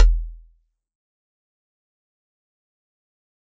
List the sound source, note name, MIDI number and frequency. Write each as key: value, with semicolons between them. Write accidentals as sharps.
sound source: acoustic; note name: E1; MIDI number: 28; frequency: 41.2 Hz